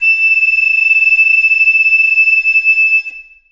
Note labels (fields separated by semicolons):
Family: flute; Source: acoustic; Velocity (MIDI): 127; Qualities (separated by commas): bright, reverb